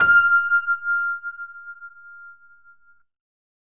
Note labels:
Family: keyboard; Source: electronic; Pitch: F6; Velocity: 100; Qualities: reverb

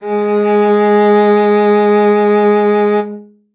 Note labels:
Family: string; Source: acoustic; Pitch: G#3; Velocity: 75; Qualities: reverb

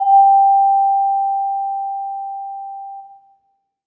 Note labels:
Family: mallet percussion; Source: acoustic; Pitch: G5; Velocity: 50; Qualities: reverb

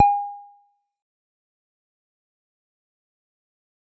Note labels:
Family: bass; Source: synthesizer; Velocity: 75; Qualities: fast decay, percussive

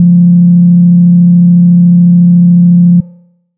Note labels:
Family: bass; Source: synthesizer; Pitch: F3; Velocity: 25; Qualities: dark

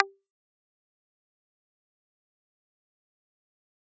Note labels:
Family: guitar; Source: electronic; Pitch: G4; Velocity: 127; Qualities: fast decay, percussive

